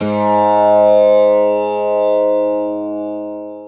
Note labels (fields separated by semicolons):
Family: guitar; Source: acoustic; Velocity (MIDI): 127; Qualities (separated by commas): long release, multiphonic, reverb